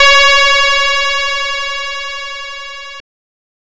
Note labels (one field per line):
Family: guitar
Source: synthesizer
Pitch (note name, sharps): C#5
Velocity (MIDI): 75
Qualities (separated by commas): bright, distorted